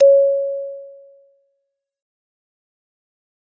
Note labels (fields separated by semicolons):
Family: mallet percussion; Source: acoustic; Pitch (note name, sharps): C#5; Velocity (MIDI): 127; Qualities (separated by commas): fast decay